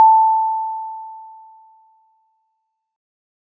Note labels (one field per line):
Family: mallet percussion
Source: acoustic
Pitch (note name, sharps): A5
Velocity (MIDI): 50